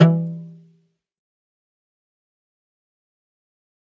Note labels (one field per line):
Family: string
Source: acoustic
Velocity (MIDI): 100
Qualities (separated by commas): fast decay, percussive, reverb